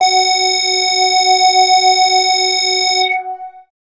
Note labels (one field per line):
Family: bass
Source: synthesizer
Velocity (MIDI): 127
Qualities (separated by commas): distorted, long release, multiphonic